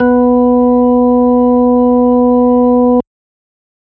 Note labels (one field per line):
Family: organ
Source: electronic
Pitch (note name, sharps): B3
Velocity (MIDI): 50